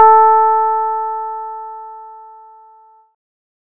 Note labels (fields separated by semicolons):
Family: bass; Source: synthesizer; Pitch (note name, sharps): A4; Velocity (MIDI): 75